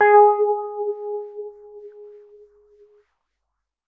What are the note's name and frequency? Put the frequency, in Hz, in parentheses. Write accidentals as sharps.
G#4 (415.3 Hz)